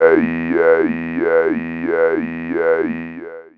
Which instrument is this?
synthesizer voice